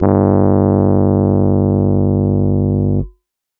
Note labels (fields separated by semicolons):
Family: keyboard; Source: electronic; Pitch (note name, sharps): G1; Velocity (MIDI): 75; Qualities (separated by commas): distorted